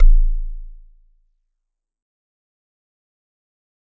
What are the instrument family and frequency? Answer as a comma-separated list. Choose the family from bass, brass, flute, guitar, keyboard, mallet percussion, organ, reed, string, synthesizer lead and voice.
mallet percussion, 27.5 Hz